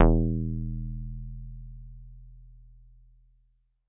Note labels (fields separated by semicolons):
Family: mallet percussion; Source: acoustic; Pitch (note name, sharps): E1; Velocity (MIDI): 127